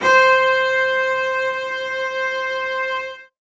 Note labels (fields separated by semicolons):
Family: string; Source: acoustic; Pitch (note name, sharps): C5; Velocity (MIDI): 127; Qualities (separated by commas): reverb